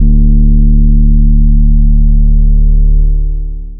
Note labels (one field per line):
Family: bass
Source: synthesizer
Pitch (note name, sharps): D1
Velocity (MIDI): 50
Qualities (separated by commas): long release